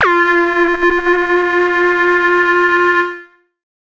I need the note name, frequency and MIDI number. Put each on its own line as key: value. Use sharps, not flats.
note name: F4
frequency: 349.2 Hz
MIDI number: 65